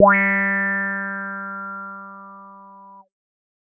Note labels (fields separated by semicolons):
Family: bass; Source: synthesizer; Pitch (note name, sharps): G3; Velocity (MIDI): 100